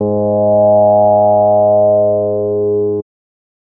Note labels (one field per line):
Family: bass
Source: synthesizer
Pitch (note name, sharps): G#2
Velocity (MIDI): 100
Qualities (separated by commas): distorted